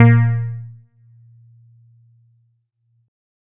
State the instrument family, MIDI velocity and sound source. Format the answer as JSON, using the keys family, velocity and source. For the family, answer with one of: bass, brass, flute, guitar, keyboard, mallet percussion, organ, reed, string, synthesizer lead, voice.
{"family": "keyboard", "velocity": 100, "source": "electronic"}